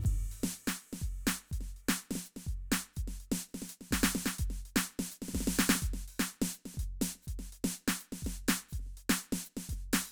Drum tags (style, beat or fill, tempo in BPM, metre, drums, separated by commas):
Latin, beat, 125 BPM, 3/4, crash, closed hi-hat, open hi-hat, hi-hat pedal, snare, floor tom, kick